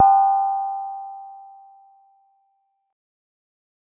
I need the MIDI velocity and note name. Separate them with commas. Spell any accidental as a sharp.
25, G5